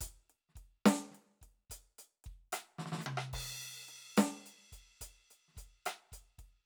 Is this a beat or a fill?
beat